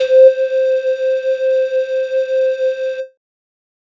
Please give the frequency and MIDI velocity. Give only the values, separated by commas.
523.3 Hz, 75